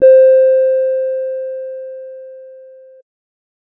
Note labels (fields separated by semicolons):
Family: keyboard; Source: electronic; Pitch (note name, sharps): C5; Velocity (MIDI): 50; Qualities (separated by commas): dark